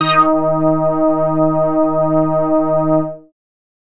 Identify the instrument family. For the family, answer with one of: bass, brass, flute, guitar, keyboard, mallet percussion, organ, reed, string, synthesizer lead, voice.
bass